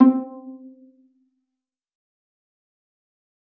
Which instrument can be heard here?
acoustic string instrument